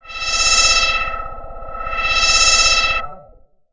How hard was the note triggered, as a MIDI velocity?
25